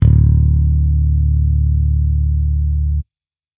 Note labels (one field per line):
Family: bass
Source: electronic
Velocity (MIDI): 100